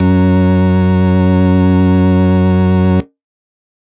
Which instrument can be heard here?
electronic organ